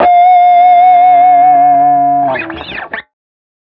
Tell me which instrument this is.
electronic guitar